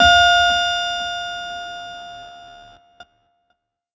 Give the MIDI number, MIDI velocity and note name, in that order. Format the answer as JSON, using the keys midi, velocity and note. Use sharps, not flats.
{"midi": 77, "velocity": 50, "note": "F5"}